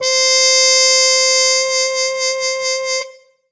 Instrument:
acoustic brass instrument